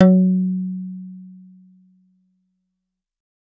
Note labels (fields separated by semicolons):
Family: bass; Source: synthesizer; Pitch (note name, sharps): F#3; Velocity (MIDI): 75